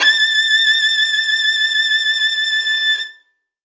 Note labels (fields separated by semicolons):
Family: string; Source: acoustic; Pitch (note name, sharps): A6; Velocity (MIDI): 127